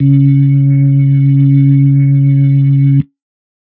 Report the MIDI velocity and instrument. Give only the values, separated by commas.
25, electronic organ